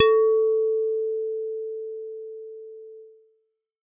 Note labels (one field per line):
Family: bass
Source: synthesizer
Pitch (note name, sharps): A4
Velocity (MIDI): 127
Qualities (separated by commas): distorted